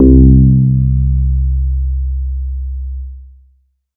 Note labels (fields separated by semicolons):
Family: bass; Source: synthesizer; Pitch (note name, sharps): C2; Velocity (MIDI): 50; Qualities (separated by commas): distorted, long release